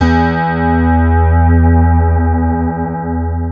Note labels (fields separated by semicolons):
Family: guitar; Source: electronic; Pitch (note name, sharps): E2; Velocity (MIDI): 75; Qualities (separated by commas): long release, multiphonic, non-linear envelope